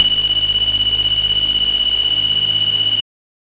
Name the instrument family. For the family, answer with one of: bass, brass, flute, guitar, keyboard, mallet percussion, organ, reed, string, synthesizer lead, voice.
bass